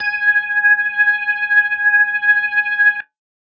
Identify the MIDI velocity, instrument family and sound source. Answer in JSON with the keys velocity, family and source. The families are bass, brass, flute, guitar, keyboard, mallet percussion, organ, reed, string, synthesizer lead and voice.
{"velocity": 25, "family": "organ", "source": "electronic"}